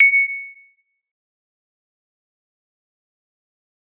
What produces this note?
acoustic mallet percussion instrument